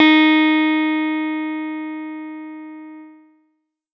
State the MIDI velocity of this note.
127